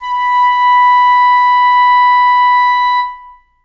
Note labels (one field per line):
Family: reed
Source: acoustic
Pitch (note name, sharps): B5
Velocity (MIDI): 75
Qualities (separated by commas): reverb